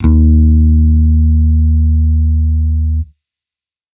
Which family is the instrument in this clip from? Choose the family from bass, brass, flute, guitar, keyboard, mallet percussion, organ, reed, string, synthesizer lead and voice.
bass